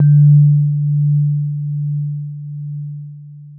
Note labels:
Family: keyboard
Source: electronic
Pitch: D3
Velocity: 127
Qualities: dark, long release

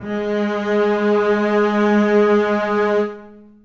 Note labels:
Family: string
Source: acoustic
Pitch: G#3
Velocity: 75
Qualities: long release, reverb

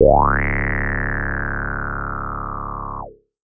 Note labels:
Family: bass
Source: synthesizer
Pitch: C#1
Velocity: 75

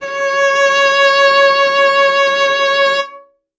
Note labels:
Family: string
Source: acoustic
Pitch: C#5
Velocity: 100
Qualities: reverb

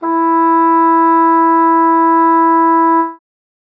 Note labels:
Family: reed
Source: acoustic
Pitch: E4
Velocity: 100

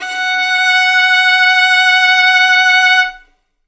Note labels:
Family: string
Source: acoustic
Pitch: F#5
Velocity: 25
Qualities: bright

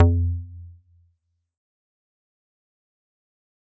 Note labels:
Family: mallet percussion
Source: acoustic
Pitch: F2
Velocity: 75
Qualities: fast decay, percussive

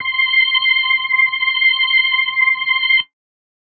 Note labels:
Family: organ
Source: electronic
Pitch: C6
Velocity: 127

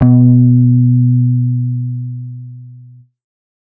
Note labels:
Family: bass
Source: synthesizer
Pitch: B2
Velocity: 25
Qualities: distorted

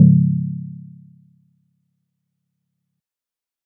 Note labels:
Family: guitar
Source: synthesizer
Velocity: 25

